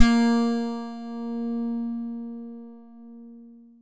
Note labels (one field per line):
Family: guitar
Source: synthesizer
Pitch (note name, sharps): A#3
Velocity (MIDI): 75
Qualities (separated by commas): bright, long release